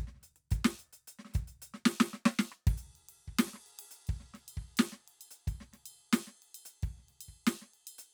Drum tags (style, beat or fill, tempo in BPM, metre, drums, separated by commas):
prog rock, beat, 110 BPM, 5/4, ride, ride bell, closed hi-hat, snare, cross-stick, kick